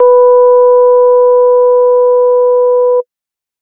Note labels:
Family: organ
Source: electronic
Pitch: B4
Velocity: 100

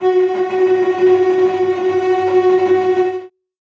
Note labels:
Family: string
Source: acoustic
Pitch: F#4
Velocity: 127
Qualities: bright, non-linear envelope, reverb

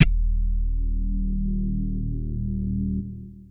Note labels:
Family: guitar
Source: electronic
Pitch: D#1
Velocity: 50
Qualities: distorted

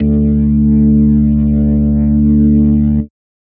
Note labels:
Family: organ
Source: electronic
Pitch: D2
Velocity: 100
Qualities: dark, distorted

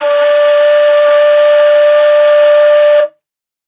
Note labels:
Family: flute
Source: acoustic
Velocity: 100

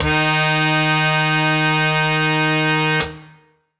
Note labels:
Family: reed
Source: acoustic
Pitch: D#3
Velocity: 100

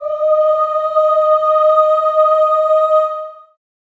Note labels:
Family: voice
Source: acoustic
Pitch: D#5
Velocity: 50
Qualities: long release, reverb

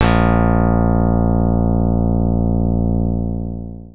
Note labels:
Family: keyboard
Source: electronic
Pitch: A#0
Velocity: 50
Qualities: bright, long release

